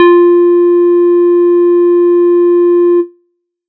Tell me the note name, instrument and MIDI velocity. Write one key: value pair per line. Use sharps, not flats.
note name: F4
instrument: synthesizer bass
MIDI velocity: 75